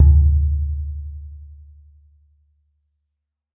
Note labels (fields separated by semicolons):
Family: mallet percussion; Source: acoustic; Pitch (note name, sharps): D2; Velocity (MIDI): 127; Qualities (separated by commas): dark, reverb